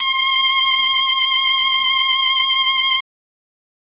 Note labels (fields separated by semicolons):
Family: reed; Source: electronic; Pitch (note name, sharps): C6; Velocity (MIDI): 127; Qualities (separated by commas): bright, reverb